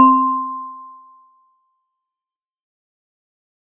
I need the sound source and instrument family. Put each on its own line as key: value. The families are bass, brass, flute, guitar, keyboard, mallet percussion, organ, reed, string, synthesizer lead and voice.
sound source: acoustic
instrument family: mallet percussion